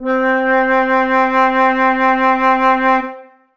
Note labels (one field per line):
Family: flute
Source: acoustic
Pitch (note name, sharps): C4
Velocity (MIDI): 127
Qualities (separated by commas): reverb